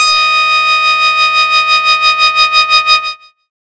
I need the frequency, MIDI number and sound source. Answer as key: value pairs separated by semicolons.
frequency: 1245 Hz; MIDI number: 87; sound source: synthesizer